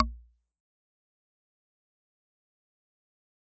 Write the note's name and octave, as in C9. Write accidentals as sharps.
A#1